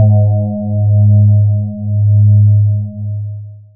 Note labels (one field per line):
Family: voice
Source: synthesizer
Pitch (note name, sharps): G#2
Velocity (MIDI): 75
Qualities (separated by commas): dark, long release